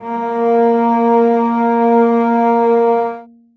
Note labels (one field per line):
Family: string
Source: acoustic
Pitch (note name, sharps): A#3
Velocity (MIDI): 25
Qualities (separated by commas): reverb